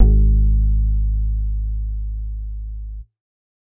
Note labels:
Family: bass; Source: synthesizer; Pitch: G#1; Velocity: 75; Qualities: dark, reverb

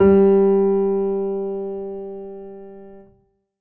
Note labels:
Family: keyboard; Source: acoustic; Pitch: G3; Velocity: 50; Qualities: reverb

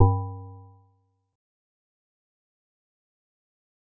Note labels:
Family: mallet percussion; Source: synthesizer; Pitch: G2; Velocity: 25; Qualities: fast decay, multiphonic, percussive

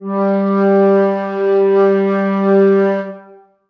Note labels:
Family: flute; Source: acoustic; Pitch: G3; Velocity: 127; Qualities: reverb

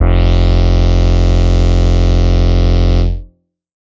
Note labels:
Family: bass; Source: synthesizer; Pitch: F1; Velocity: 50; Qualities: distorted

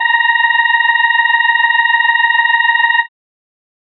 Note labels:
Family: organ; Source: electronic; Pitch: A#5; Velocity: 50

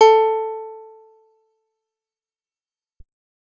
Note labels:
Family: guitar; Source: acoustic; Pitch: A4; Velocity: 127; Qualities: fast decay

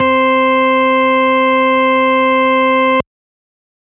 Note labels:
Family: organ; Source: electronic; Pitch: C4; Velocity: 100

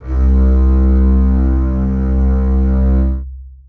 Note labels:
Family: string; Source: acoustic; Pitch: C2; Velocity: 100; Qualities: long release, reverb

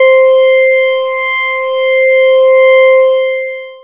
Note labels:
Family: bass; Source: synthesizer; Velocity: 100; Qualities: long release

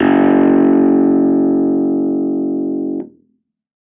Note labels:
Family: keyboard; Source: electronic; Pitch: F#1; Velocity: 75; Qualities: distorted

